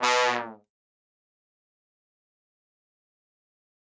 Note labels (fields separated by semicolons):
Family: brass; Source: acoustic; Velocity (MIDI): 75; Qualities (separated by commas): bright, fast decay, reverb